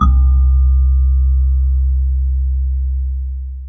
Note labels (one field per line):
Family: mallet percussion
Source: acoustic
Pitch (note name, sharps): C2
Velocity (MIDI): 50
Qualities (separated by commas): dark, long release, reverb